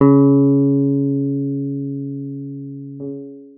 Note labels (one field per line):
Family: guitar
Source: electronic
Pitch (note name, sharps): C#3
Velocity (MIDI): 50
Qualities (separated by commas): long release